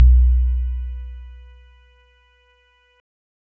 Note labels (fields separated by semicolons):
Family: keyboard; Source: electronic; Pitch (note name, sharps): B1; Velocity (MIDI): 127; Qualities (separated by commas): dark